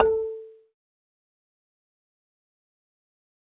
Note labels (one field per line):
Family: mallet percussion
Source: acoustic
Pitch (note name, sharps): A4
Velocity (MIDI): 25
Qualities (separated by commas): fast decay, percussive, reverb